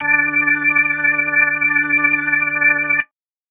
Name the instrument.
electronic organ